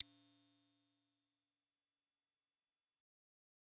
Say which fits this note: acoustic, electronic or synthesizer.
synthesizer